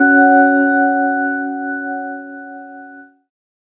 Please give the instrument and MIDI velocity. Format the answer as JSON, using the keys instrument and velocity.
{"instrument": "synthesizer keyboard", "velocity": 100}